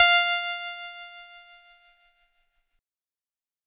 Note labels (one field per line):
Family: keyboard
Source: electronic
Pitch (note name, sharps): F5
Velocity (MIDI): 25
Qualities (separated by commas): bright, distorted